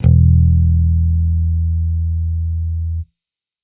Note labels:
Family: bass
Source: electronic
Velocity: 25

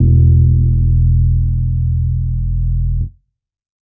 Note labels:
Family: keyboard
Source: electronic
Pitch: E1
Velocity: 50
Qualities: dark

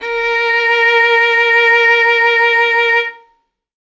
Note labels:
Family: string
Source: acoustic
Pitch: A#4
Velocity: 25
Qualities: bright

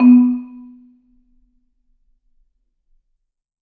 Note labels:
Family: mallet percussion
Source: acoustic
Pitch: B3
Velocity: 75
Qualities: dark, percussive, reverb

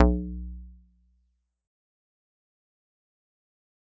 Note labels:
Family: mallet percussion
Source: acoustic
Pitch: B1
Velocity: 75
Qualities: fast decay

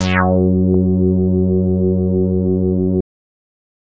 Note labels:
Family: bass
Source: synthesizer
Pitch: F#2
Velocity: 100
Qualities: distorted

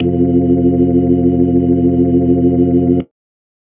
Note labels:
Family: organ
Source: electronic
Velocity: 100

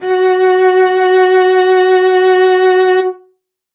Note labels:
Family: string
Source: acoustic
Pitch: F#4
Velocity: 127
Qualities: bright, reverb

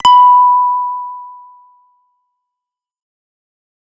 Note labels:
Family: bass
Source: synthesizer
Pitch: B5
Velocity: 100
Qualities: distorted, fast decay

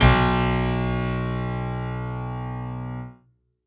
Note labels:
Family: keyboard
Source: acoustic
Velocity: 127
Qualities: bright, reverb

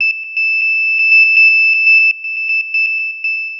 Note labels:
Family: synthesizer lead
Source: synthesizer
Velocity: 127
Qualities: bright, long release, tempo-synced

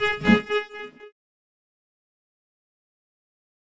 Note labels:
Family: keyboard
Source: electronic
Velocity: 50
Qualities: distorted, fast decay, non-linear envelope

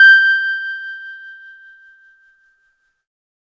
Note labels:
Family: keyboard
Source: electronic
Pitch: G6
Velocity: 127

